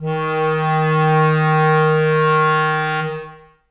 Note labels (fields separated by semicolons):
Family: reed; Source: acoustic; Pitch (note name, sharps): D#3; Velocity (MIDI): 127; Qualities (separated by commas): reverb